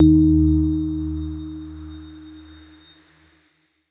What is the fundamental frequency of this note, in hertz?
77.78 Hz